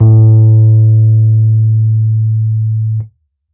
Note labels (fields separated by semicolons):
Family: keyboard; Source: electronic; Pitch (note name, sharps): A2; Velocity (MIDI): 75